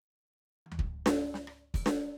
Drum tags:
Afro-Cuban rumba
fill
110 BPM
4/4
open hi-hat, hi-hat pedal, snare, cross-stick, high tom, floor tom, kick

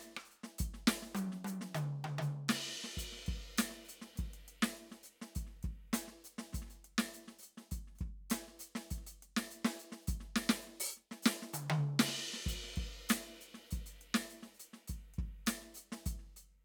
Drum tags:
Brazilian
beat
101 BPM
4/4
crash, closed hi-hat, open hi-hat, hi-hat pedal, snare, cross-stick, high tom, mid tom, kick

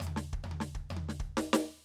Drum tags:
Purdie shuffle
fill
130 BPM
4/4
hi-hat pedal, snare, high tom, floor tom, kick

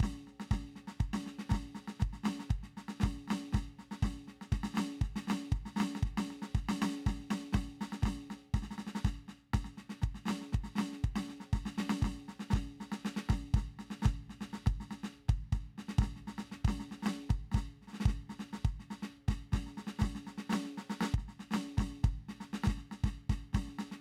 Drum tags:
march
beat
120 BPM
4/4
snare, kick

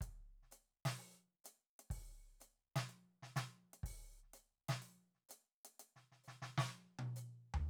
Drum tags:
jazz
beat
125 BPM
4/4
closed hi-hat, open hi-hat, hi-hat pedal, snare, high tom, floor tom, kick

